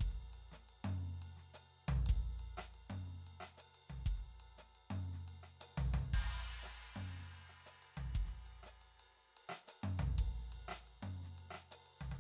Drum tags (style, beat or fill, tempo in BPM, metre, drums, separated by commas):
Latin, beat, 118 BPM, 4/4, ride, hi-hat pedal, snare, cross-stick, mid tom, floor tom, kick